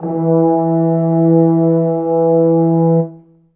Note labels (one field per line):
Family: brass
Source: acoustic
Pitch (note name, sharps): E3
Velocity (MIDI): 25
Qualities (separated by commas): dark, reverb